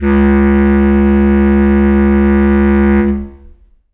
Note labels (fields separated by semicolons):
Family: reed; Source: acoustic; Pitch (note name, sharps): C#2; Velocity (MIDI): 50; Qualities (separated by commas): long release, reverb